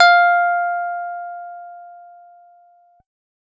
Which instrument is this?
electronic guitar